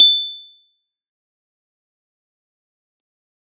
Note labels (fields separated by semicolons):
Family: keyboard; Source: electronic; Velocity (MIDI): 127; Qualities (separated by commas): bright, fast decay, percussive